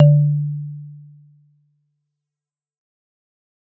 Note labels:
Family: mallet percussion; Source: acoustic; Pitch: D3; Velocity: 50; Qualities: dark, fast decay

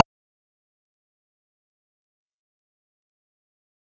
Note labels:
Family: bass; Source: synthesizer; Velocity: 100; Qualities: percussive

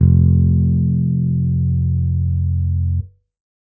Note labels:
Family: bass; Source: electronic; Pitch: F1; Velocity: 127

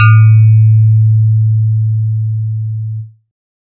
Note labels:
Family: synthesizer lead; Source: synthesizer; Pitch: A2; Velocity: 100

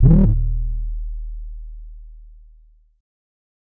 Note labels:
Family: bass; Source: synthesizer; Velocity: 25; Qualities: distorted

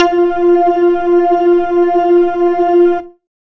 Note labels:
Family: bass; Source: synthesizer; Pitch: F4; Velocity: 100

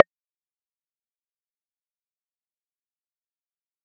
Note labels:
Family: mallet percussion; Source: electronic; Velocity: 75; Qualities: fast decay, percussive

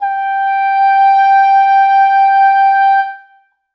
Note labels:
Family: reed; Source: acoustic; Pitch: G5; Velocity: 75; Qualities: reverb

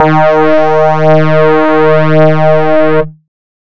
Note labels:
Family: bass; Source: synthesizer; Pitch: D#3; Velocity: 75; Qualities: distorted

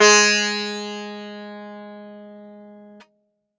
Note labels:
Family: guitar; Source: acoustic; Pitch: G#3; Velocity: 50; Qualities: bright, multiphonic, reverb

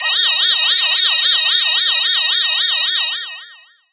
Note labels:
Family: voice; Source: synthesizer; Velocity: 127; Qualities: bright, distorted, long release

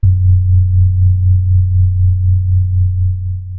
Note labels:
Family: keyboard; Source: electronic; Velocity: 50; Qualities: dark, long release, reverb

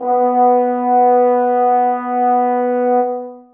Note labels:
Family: brass; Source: acoustic; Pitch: B3; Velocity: 75; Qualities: dark, long release, reverb

